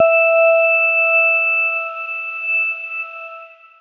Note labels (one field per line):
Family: keyboard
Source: electronic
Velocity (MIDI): 75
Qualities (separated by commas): dark, long release